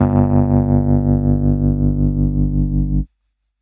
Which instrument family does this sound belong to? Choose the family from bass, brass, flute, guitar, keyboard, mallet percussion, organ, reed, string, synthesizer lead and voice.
keyboard